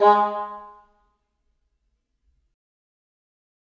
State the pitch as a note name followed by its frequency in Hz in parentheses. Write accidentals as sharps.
G#3 (207.7 Hz)